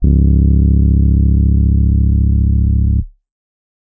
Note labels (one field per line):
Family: keyboard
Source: electronic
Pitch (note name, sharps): C#1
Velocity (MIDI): 75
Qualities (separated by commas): dark